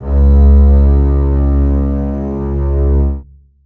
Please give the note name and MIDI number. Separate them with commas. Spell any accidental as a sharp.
C#2, 37